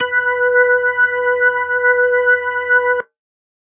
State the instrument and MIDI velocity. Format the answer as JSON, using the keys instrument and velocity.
{"instrument": "electronic organ", "velocity": 75}